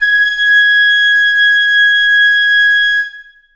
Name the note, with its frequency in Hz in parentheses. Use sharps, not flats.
G#6 (1661 Hz)